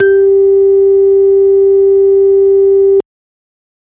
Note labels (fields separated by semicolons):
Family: organ; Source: electronic; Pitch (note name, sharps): G4; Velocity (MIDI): 25